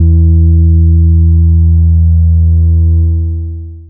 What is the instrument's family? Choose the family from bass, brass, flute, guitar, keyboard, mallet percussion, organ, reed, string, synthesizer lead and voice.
bass